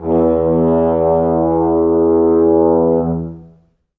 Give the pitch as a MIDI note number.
40